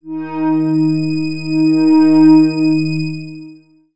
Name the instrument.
synthesizer lead